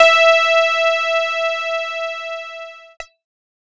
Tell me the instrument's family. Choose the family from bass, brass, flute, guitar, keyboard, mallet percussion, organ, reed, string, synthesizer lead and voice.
keyboard